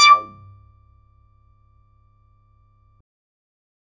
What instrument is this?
synthesizer bass